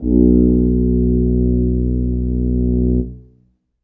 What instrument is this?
acoustic brass instrument